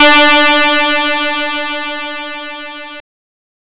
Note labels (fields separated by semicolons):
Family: guitar; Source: synthesizer; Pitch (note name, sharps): D4; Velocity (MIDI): 75; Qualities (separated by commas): bright, distorted